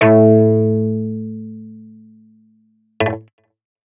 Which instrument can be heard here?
electronic guitar